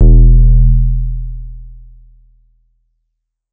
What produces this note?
synthesizer bass